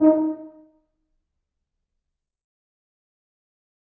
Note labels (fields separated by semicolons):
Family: brass; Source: acoustic; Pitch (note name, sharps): D#4; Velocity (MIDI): 127; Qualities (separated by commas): fast decay, percussive, reverb